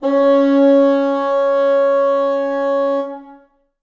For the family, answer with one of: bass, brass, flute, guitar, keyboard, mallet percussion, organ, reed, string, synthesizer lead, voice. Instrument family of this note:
reed